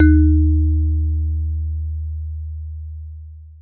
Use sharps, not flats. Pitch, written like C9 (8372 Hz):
D#2 (77.78 Hz)